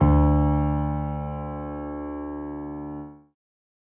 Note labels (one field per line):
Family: keyboard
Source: acoustic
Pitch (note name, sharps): D2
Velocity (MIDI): 75